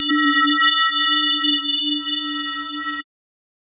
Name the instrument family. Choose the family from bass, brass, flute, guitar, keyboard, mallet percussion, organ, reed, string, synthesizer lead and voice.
mallet percussion